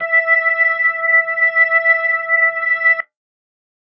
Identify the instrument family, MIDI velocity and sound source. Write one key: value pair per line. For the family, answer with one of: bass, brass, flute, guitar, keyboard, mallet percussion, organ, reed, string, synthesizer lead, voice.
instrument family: organ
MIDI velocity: 25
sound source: electronic